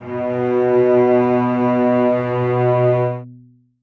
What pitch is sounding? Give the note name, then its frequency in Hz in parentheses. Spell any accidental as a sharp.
B2 (123.5 Hz)